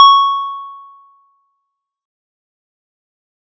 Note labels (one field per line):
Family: mallet percussion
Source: acoustic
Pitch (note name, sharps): C#6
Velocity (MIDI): 127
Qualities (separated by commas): fast decay